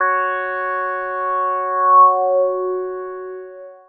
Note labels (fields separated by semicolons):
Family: synthesizer lead; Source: synthesizer; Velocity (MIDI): 75; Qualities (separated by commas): long release